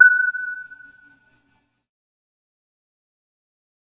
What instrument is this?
synthesizer keyboard